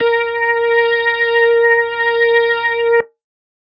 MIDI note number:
70